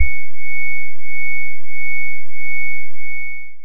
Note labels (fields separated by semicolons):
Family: bass; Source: synthesizer; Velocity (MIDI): 25; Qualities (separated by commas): long release